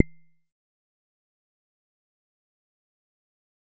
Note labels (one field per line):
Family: bass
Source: synthesizer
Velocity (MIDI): 50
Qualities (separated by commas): fast decay, percussive